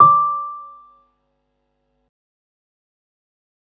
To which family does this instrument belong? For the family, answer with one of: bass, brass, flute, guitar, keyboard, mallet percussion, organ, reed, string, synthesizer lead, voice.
keyboard